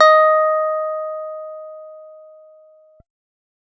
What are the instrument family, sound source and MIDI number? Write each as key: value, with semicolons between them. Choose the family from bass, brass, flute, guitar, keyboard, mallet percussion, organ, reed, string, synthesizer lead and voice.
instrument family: guitar; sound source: electronic; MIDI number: 75